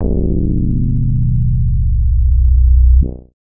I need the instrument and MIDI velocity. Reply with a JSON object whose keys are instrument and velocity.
{"instrument": "synthesizer bass", "velocity": 25}